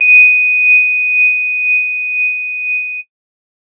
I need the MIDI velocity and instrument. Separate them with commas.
127, synthesizer bass